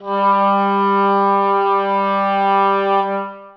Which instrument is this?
acoustic reed instrument